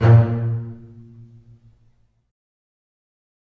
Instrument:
acoustic string instrument